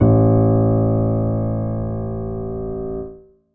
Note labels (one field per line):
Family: keyboard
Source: acoustic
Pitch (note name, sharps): A1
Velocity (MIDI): 25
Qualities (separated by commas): reverb